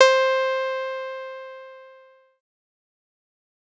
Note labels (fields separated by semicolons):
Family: bass; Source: synthesizer; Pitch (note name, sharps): C5; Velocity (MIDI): 25; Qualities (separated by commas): distorted, fast decay